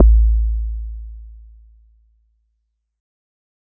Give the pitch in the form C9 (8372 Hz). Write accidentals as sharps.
A1 (55 Hz)